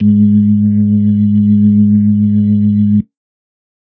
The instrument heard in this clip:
electronic organ